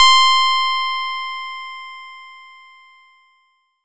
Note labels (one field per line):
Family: bass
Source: synthesizer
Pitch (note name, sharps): C6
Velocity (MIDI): 50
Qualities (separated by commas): bright, distorted